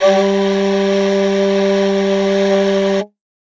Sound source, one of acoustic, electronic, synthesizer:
acoustic